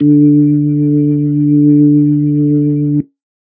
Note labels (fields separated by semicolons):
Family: organ; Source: electronic; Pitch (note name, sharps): D3; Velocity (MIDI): 50; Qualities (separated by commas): dark